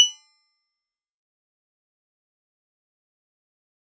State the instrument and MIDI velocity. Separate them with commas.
acoustic mallet percussion instrument, 127